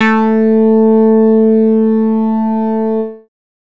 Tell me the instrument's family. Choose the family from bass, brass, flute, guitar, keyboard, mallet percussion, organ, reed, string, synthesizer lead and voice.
bass